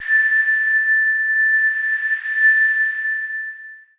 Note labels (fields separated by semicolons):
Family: mallet percussion; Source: electronic; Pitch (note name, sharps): A6; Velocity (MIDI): 75; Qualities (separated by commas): bright, long release, non-linear envelope